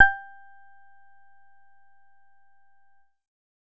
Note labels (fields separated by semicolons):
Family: bass; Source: synthesizer; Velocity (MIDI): 25; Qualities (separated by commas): percussive